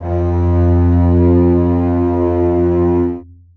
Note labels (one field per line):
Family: string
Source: acoustic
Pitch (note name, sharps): F2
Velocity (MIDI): 50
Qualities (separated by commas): long release, reverb